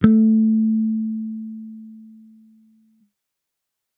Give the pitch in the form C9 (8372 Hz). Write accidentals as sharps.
A3 (220 Hz)